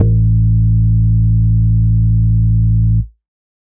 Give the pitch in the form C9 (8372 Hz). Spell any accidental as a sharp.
A1 (55 Hz)